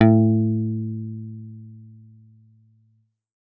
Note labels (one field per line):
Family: guitar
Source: electronic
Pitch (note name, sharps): A2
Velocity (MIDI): 50